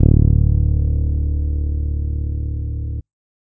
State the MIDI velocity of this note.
127